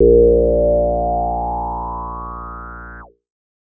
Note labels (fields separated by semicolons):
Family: bass; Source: synthesizer; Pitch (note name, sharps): A#1; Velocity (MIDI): 25